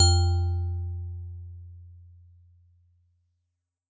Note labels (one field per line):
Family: mallet percussion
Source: acoustic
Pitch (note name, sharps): F2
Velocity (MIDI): 100